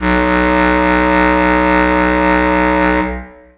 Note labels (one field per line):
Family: reed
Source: acoustic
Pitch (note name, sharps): B1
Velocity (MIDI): 127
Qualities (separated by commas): long release, reverb